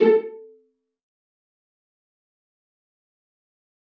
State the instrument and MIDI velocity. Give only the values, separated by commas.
acoustic string instrument, 25